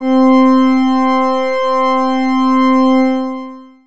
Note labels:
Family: organ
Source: electronic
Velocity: 100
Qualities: distorted, long release

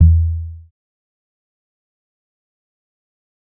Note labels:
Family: bass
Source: synthesizer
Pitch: E2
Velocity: 127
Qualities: dark, fast decay, percussive

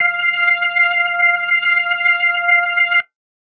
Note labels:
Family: organ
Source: electronic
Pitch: F5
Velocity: 75

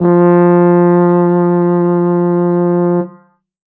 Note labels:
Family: brass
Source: acoustic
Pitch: F3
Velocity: 75

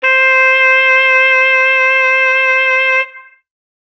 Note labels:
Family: reed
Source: acoustic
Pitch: C5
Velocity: 127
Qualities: bright

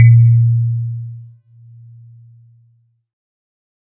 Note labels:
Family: keyboard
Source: synthesizer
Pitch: A#2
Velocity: 100

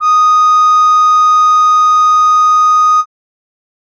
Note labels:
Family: reed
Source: acoustic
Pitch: D#6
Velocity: 127

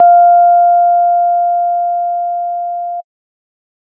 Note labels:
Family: organ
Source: electronic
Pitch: F5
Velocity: 127

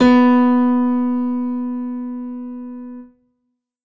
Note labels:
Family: keyboard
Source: acoustic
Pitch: B3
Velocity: 127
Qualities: reverb

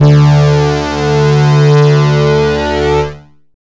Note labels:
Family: bass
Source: synthesizer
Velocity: 127

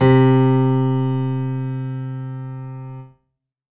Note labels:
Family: keyboard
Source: acoustic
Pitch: C3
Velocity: 100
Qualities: reverb

